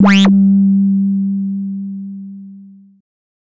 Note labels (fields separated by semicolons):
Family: bass; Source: synthesizer; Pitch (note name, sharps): G3; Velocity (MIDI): 100; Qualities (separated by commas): distorted